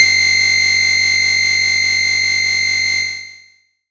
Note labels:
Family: bass; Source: synthesizer; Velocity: 75; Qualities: long release

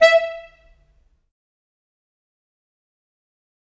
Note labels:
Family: reed; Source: acoustic; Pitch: E5; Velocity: 75; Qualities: fast decay, percussive, reverb

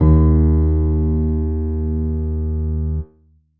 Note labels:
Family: keyboard; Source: electronic; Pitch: D#2; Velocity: 25; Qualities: dark

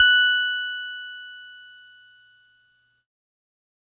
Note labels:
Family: keyboard; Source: electronic; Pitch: F#6; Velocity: 100; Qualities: bright, distorted

